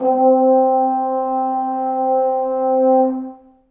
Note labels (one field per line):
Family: brass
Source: acoustic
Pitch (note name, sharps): C4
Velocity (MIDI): 50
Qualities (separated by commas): dark, reverb